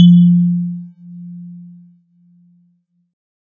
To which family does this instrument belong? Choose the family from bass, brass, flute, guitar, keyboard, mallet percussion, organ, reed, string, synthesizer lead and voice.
keyboard